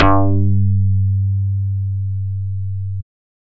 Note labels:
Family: bass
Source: synthesizer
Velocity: 75

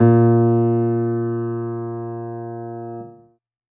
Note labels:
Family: keyboard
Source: acoustic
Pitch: A#2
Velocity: 25

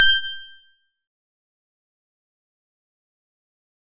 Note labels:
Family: guitar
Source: acoustic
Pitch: G6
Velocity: 50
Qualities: bright, distorted, fast decay, percussive

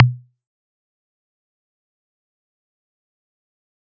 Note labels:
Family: mallet percussion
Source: acoustic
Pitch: B2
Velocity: 127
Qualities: fast decay, percussive

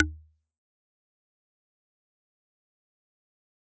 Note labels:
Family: mallet percussion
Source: acoustic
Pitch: D#2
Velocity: 75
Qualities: fast decay, percussive

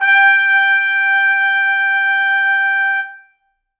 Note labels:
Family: brass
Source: acoustic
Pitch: G5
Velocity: 100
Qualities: bright, reverb

